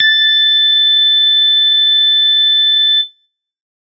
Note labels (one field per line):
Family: bass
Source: synthesizer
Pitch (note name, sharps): A6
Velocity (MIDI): 75